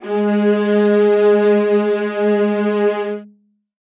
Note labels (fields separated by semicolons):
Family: string; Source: acoustic; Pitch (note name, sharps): G#3; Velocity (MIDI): 100; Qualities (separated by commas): reverb